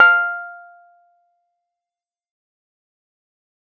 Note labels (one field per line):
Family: keyboard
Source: electronic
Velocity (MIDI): 50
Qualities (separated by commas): fast decay, percussive